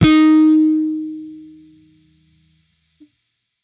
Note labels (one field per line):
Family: bass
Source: electronic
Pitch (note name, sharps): D#4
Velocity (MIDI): 50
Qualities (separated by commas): distorted